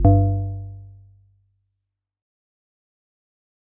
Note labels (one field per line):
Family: mallet percussion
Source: acoustic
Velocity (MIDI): 100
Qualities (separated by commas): dark, fast decay, multiphonic